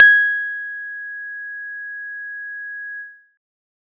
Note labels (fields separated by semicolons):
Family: guitar; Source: synthesizer; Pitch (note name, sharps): G#6; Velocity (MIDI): 127